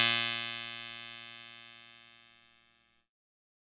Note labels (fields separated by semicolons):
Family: keyboard; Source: electronic; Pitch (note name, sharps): A#2; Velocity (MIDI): 100; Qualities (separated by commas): bright, distorted